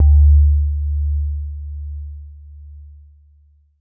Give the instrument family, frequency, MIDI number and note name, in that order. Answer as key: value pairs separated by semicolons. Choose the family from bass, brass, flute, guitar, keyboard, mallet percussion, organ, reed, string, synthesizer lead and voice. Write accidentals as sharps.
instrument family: keyboard; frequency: 73.42 Hz; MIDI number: 38; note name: D2